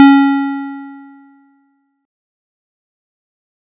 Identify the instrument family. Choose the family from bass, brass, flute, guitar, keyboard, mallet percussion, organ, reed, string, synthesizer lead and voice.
keyboard